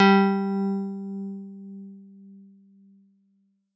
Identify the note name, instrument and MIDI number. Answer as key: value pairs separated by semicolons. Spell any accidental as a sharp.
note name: G3; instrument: electronic keyboard; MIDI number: 55